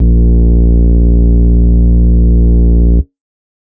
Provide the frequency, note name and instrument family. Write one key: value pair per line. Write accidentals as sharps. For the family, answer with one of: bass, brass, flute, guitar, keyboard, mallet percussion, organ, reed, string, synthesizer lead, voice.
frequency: 58.27 Hz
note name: A#1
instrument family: organ